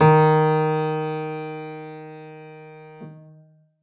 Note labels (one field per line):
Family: keyboard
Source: acoustic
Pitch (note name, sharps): D#3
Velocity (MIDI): 50